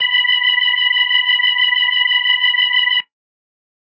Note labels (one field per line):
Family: organ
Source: electronic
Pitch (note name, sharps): B5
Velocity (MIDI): 75